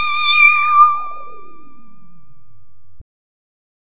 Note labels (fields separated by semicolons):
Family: bass; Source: synthesizer; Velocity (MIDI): 127; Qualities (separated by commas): bright, distorted